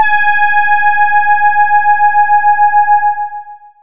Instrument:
synthesizer voice